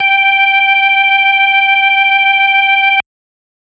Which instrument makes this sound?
electronic organ